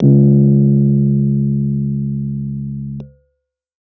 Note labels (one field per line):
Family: keyboard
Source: electronic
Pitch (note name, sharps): C#2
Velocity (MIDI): 75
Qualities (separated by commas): dark